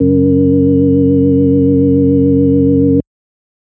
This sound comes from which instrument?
electronic organ